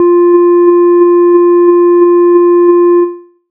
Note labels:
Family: bass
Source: synthesizer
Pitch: F4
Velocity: 25

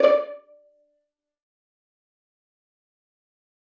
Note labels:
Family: string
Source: acoustic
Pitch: D5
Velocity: 75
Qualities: fast decay, percussive, reverb

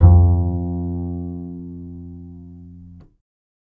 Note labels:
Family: bass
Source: electronic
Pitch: F2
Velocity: 50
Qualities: reverb

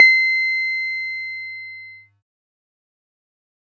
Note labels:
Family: keyboard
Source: electronic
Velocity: 100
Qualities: fast decay

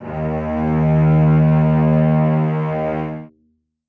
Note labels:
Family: string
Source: acoustic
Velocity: 100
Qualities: reverb

